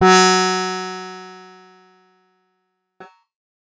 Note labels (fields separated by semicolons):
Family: guitar; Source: acoustic; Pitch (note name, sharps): F#3; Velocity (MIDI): 100; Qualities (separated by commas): bright, distorted